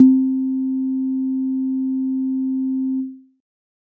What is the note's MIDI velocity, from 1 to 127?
100